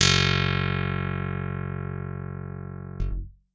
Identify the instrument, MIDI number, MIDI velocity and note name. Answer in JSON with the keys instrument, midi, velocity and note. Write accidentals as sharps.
{"instrument": "electronic guitar", "midi": 30, "velocity": 127, "note": "F#1"}